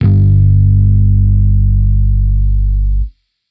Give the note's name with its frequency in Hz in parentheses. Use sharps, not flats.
G1 (49 Hz)